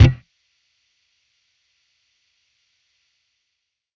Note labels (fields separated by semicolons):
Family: bass; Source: electronic; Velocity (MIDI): 127; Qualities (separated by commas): distorted, percussive